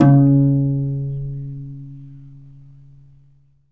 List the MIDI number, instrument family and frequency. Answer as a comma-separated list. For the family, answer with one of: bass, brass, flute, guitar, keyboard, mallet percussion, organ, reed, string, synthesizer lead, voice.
49, guitar, 138.6 Hz